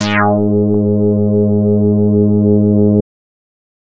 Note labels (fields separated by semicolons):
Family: bass; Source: synthesizer; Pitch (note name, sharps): G#2; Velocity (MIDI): 75; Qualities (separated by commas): distorted